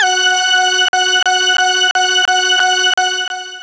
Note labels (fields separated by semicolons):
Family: synthesizer lead; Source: synthesizer; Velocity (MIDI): 127; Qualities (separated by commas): bright, long release